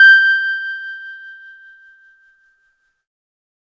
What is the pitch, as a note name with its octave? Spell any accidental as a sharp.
G6